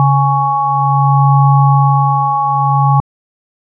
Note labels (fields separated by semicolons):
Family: organ; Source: electronic; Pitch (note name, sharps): C#3; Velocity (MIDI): 100